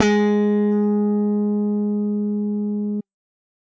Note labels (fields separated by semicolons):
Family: bass; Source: electronic; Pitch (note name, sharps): G#3; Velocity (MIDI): 127; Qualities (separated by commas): bright